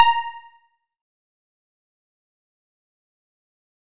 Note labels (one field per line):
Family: bass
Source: synthesizer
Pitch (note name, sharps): A#5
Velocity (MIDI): 127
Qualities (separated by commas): fast decay, percussive